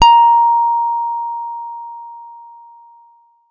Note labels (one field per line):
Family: guitar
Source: electronic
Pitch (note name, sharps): A#5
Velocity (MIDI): 25